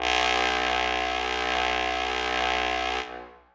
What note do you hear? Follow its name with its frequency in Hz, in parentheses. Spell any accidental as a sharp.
B1 (61.74 Hz)